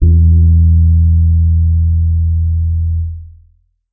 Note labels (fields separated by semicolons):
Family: keyboard; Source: electronic; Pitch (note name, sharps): E2; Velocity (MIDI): 50; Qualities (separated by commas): dark, long release